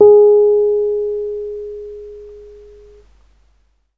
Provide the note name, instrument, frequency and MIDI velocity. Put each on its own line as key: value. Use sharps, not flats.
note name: G#4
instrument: electronic keyboard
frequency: 415.3 Hz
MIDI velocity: 25